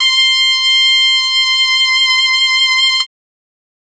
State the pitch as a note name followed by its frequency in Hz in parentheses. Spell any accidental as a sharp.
C6 (1047 Hz)